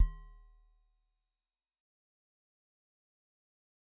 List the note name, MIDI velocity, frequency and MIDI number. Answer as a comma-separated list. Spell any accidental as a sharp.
D#1, 75, 38.89 Hz, 27